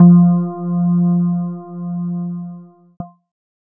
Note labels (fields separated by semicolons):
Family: keyboard; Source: electronic; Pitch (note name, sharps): F3; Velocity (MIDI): 25; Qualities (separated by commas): dark, distorted